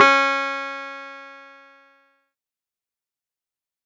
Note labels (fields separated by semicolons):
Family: keyboard; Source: electronic; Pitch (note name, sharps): C#4; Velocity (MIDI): 25; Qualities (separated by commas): distorted, fast decay